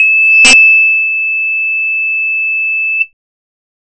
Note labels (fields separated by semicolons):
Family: bass; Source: synthesizer; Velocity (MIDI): 127; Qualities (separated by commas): bright